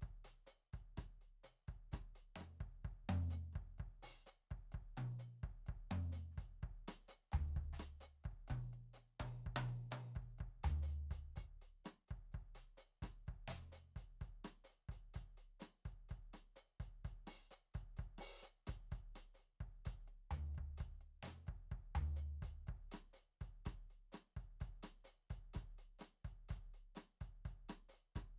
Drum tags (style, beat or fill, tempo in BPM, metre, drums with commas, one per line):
bossa nova
beat
127 BPM
4/4
closed hi-hat, open hi-hat, hi-hat pedal, snare, cross-stick, high tom, mid tom, floor tom, kick